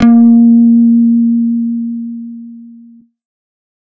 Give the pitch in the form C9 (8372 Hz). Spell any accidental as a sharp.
A#3 (233.1 Hz)